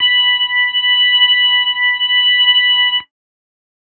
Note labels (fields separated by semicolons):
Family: organ; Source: electronic; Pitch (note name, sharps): B5; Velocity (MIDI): 25